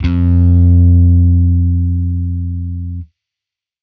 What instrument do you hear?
electronic bass